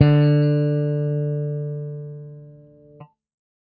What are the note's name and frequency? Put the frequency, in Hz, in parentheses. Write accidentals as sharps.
D3 (146.8 Hz)